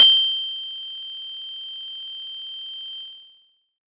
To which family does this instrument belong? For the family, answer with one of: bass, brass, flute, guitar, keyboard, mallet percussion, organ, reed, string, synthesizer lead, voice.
mallet percussion